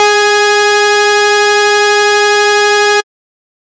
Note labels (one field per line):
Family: bass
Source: synthesizer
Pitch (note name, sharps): G#4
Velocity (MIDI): 25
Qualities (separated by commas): bright, distorted